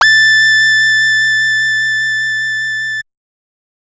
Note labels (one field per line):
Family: bass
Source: synthesizer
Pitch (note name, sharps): A6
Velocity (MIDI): 100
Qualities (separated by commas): distorted